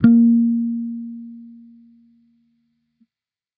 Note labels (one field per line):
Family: bass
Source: electronic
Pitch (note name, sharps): A#3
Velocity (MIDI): 25